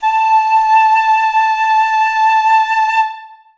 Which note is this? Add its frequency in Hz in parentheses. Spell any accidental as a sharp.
A5 (880 Hz)